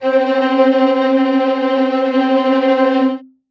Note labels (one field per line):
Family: string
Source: acoustic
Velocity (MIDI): 75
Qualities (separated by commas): bright, non-linear envelope, reverb